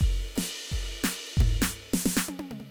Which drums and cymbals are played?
crash, ride, hi-hat pedal, snare, high tom, mid tom, floor tom and kick